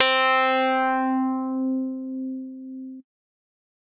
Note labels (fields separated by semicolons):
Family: keyboard; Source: electronic; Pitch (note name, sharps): C4; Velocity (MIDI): 127; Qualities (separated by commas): distorted